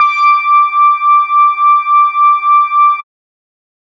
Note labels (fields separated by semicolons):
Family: bass; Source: synthesizer; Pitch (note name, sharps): D6; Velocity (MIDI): 75